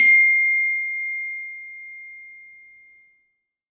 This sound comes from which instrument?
acoustic mallet percussion instrument